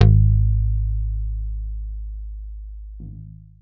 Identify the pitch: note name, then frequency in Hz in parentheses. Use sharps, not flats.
G#1 (51.91 Hz)